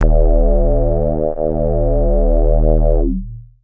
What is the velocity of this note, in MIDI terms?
127